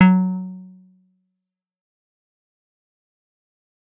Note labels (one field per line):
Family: bass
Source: synthesizer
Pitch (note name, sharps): F#3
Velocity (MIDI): 127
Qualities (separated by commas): dark, fast decay, percussive